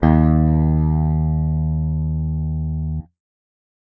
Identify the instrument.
electronic guitar